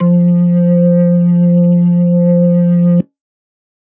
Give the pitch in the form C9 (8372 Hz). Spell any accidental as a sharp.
F3 (174.6 Hz)